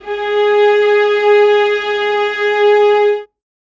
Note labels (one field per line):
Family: string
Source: acoustic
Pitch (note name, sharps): G#4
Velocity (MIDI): 75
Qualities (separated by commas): reverb